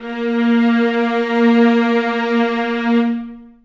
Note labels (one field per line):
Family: string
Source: acoustic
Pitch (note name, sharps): A#3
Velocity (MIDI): 75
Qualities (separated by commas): long release, reverb